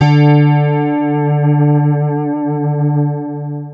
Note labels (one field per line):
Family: guitar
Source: electronic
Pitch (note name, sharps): D3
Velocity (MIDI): 50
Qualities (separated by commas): long release, multiphonic, non-linear envelope